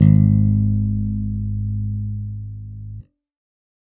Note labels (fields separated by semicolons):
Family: bass; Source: electronic; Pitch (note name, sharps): G#1; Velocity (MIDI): 25